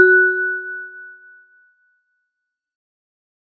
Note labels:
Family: mallet percussion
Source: acoustic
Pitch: F#4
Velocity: 50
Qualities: fast decay

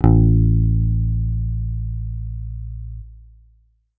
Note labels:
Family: guitar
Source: electronic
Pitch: A1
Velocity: 50

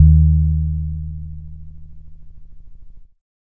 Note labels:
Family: keyboard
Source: electronic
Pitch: D#2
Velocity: 25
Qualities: dark

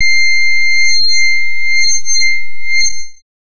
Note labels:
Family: bass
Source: synthesizer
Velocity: 75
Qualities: non-linear envelope

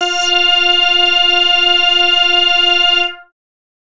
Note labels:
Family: bass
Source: synthesizer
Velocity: 127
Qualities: bright, distorted

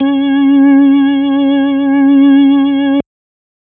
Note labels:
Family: organ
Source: electronic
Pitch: C#4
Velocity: 127

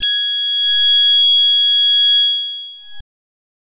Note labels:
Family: voice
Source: synthesizer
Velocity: 25

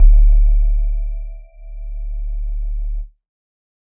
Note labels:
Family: synthesizer lead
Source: synthesizer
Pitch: D1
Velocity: 25

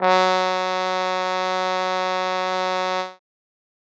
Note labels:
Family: brass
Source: acoustic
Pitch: F#3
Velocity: 127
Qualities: bright

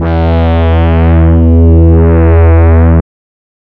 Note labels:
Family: reed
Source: synthesizer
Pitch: E2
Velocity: 75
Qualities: distorted, non-linear envelope

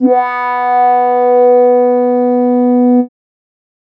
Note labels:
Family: keyboard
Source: synthesizer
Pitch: B3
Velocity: 127

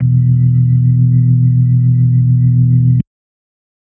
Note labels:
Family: organ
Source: electronic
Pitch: E1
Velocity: 25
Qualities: dark

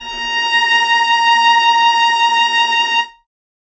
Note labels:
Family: string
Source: acoustic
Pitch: A#5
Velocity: 25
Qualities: reverb

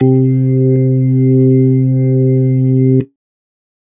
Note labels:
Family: organ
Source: electronic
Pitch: C3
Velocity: 50

